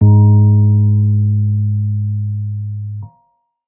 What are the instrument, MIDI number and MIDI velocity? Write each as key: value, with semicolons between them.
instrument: electronic keyboard; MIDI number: 44; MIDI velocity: 25